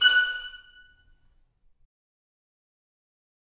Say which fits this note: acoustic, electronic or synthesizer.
acoustic